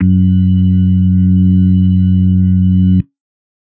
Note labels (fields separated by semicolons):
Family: organ; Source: electronic; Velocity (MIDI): 50; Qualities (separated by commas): dark